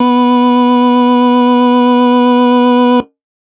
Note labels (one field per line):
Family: organ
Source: electronic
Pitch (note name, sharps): B3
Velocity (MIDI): 75